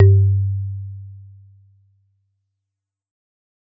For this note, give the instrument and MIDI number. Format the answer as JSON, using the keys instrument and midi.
{"instrument": "acoustic mallet percussion instrument", "midi": 43}